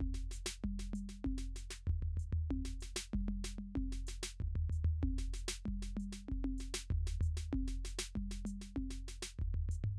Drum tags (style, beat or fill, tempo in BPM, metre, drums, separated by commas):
samba-reggae, beat, 96 BPM, 4/4, hi-hat pedal, snare, high tom, mid tom, floor tom, kick